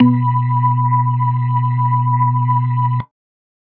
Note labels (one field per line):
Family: organ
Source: electronic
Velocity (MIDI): 100